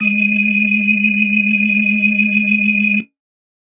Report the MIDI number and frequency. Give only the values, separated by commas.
56, 207.7 Hz